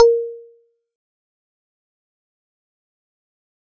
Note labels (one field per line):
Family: mallet percussion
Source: acoustic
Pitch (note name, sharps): A#4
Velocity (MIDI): 50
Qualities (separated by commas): fast decay, percussive